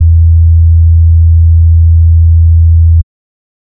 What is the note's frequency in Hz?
82.41 Hz